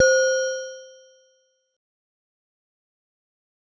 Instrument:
acoustic mallet percussion instrument